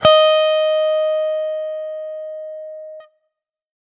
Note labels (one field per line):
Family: guitar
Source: electronic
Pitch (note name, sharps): D#5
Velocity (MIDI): 50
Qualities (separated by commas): distorted